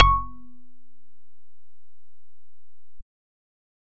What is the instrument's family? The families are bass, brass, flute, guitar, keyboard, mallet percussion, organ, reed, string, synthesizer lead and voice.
bass